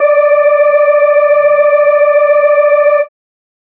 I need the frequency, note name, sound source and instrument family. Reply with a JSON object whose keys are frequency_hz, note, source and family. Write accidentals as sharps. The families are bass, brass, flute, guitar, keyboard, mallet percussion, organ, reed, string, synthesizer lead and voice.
{"frequency_hz": 587.3, "note": "D5", "source": "electronic", "family": "organ"}